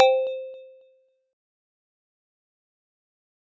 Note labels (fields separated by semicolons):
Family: mallet percussion; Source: acoustic; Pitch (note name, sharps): C5; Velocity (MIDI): 50; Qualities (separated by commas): fast decay, percussive